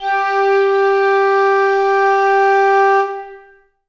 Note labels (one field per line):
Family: flute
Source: acoustic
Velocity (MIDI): 100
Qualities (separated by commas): long release, reverb